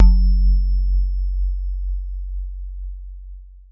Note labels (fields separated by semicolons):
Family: mallet percussion; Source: acoustic; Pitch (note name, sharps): F#1; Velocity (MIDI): 100; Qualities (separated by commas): long release